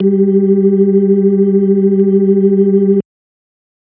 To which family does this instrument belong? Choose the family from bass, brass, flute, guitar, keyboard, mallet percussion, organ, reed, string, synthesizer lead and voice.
organ